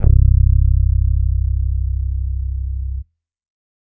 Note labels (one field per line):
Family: bass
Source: electronic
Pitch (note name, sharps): C1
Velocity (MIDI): 75